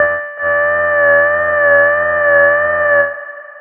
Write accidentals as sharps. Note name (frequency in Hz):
D5 (587.3 Hz)